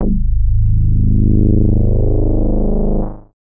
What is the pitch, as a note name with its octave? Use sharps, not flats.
G#0